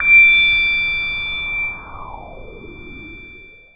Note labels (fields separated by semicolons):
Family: synthesizer lead; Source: synthesizer; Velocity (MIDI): 75; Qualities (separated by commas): long release